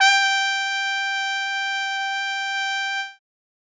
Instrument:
acoustic brass instrument